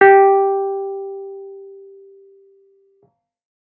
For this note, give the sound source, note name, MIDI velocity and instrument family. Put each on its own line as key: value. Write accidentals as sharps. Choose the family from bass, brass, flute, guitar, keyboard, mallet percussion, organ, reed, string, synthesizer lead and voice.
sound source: electronic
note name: G4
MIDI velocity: 75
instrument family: keyboard